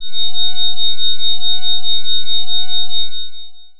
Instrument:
electronic organ